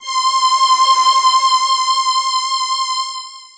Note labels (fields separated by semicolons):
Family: voice; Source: synthesizer; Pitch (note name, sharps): C6; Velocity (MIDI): 25; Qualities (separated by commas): bright, distorted, long release